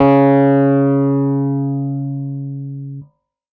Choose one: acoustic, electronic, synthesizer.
electronic